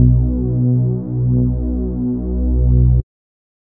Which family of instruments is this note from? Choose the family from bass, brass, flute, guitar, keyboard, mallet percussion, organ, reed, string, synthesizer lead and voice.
bass